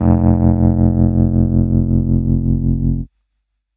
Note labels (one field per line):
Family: keyboard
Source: electronic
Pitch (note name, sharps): F1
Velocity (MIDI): 100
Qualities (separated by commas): distorted